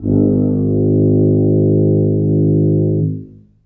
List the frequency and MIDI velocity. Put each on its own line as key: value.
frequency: 51.91 Hz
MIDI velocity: 25